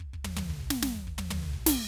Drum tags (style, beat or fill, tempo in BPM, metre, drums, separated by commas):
punk, fill, 128 BPM, 4/4, crash, ride, snare, high tom, floor tom, kick